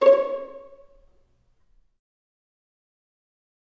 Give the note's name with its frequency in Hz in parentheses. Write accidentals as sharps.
C#5 (554.4 Hz)